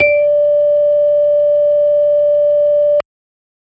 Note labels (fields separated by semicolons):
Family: organ; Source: electronic; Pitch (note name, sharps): D5; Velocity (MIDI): 75